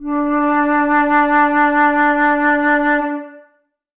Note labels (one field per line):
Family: flute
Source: acoustic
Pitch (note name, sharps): D4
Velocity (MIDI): 100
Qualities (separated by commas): reverb